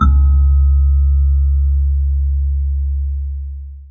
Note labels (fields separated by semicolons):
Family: mallet percussion; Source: acoustic; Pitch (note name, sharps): C#2; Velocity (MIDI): 50; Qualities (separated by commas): dark, long release, reverb